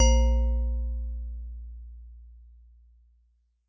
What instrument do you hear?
acoustic mallet percussion instrument